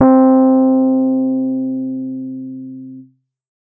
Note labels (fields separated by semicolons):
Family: keyboard; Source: electronic; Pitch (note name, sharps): C4; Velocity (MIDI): 127; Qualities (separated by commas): dark